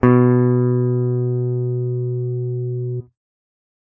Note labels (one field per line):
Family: guitar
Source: electronic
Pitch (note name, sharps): B2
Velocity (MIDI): 100